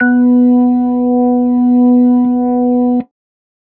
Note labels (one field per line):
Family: organ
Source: electronic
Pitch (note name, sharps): B3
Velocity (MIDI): 100